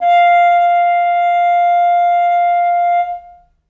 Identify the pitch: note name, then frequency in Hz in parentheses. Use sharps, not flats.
F5 (698.5 Hz)